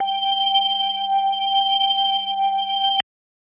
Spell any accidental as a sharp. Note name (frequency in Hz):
G5 (784 Hz)